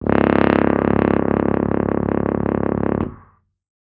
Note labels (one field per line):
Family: brass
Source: acoustic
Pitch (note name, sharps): C#1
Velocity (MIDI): 127